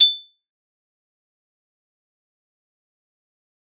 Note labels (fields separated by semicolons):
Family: mallet percussion; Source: acoustic; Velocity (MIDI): 127; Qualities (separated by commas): bright, fast decay, percussive